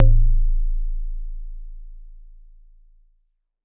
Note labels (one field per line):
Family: mallet percussion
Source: acoustic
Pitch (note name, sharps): A0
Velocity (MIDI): 75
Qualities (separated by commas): dark